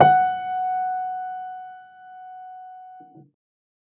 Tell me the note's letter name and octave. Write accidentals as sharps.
F#5